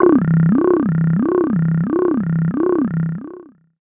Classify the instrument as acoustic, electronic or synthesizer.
synthesizer